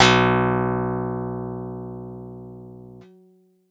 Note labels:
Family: guitar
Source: synthesizer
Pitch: B1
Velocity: 50

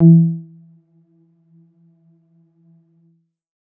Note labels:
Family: keyboard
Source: electronic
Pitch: E3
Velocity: 100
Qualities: dark, percussive, reverb

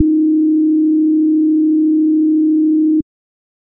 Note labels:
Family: bass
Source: synthesizer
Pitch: D#4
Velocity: 50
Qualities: dark

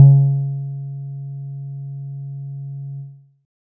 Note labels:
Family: guitar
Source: synthesizer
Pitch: C#3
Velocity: 25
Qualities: dark

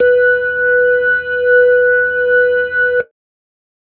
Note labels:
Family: keyboard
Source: electronic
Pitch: B4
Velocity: 75

